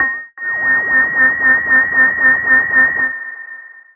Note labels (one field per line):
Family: bass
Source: synthesizer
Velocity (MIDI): 25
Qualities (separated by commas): long release, reverb